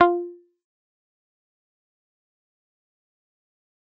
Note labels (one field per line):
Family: guitar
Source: electronic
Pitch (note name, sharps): F4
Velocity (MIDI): 127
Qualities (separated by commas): fast decay, percussive